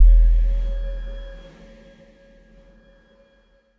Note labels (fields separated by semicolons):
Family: mallet percussion; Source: electronic; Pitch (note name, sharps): E1; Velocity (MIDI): 25; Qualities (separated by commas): bright, non-linear envelope